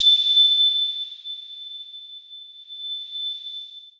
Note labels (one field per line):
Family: mallet percussion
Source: electronic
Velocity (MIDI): 100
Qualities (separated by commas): bright, long release, non-linear envelope